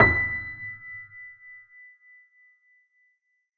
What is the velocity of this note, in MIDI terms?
50